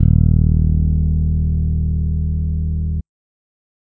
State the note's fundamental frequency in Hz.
38.89 Hz